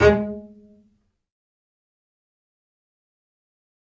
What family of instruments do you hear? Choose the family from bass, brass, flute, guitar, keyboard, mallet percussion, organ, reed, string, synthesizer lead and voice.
string